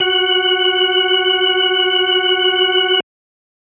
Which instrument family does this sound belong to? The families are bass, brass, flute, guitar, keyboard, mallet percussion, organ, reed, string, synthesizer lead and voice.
organ